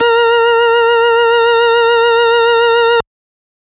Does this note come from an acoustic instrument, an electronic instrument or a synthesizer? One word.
electronic